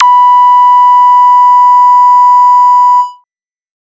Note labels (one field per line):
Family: bass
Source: synthesizer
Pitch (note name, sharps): B5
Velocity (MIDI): 100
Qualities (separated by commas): bright, distorted